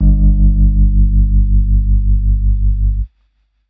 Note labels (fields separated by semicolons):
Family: keyboard; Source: electronic; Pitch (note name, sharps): G1; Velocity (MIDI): 50; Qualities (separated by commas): dark